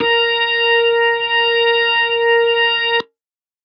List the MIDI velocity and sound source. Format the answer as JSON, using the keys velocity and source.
{"velocity": 50, "source": "electronic"}